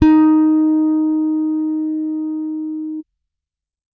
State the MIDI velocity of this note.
75